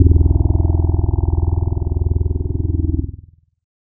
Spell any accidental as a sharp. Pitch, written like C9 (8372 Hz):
E0 (20.6 Hz)